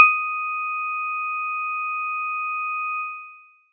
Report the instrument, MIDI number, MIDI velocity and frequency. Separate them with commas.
acoustic mallet percussion instrument, 87, 127, 1245 Hz